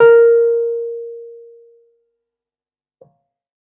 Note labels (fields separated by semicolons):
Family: keyboard; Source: electronic; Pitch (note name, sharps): A#4; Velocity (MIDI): 75; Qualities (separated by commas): fast decay